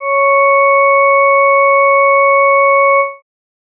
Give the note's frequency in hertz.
554.4 Hz